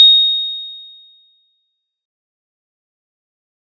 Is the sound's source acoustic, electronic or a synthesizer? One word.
acoustic